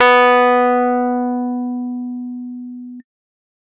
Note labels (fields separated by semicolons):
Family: keyboard; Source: electronic; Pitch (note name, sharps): B3; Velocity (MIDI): 127; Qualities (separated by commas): distorted